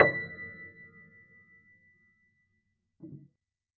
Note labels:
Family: keyboard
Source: acoustic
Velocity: 50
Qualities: percussive, reverb

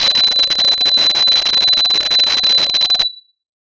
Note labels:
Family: guitar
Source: electronic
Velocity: 75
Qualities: bright, distorted

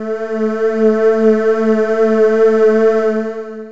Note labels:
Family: voice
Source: synthesizer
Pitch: A3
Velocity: 100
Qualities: distorted, long release

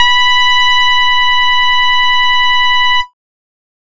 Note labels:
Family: bass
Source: synthesizer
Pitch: B5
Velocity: 100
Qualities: bright, distorted, multiphonic, tempo-synced

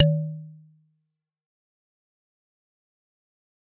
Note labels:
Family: mallet percussion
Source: acoustic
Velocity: 100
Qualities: fast decay, percussive

